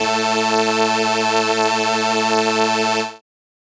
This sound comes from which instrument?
synthesizer keyboard